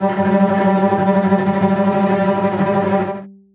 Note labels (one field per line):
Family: string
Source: acoustic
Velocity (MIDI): 127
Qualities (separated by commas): non-linear envelope, reverb